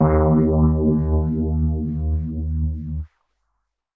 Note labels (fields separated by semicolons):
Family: keyboard; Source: electronic; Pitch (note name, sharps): D#2; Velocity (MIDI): 75; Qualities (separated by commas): distorted, non-linear envelope